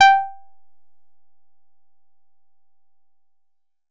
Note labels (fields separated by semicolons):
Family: guitar; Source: synthesizer; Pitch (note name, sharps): G5; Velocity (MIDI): 100; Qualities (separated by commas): percussive